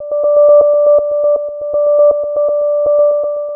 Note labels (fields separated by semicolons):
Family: synthesizer lead; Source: synthesizer; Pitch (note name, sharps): D5; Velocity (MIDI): 127; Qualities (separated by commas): dark, long release, tempo-synced